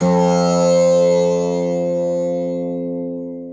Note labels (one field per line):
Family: guitar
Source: acoustic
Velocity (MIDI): 100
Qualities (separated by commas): long release, multiphonic, reverb